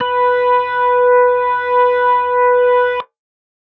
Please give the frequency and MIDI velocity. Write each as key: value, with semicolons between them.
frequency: 493.9 Hz; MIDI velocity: 25